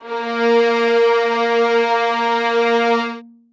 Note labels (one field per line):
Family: string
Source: acoustic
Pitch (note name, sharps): A#3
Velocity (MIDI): 100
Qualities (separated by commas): reverb